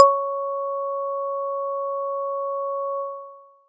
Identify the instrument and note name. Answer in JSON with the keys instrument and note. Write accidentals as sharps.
{"instrument": "acoustic mallet percussion instrument", "note": "C#5"}